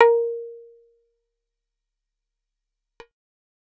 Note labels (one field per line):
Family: guitar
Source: acoustic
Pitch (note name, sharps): A#4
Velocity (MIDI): 75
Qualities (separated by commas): fast decay, percussive